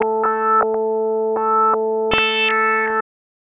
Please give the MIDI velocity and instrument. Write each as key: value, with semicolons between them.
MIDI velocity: 25; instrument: synthesizer bass